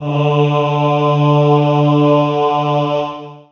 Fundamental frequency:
146.8 Hz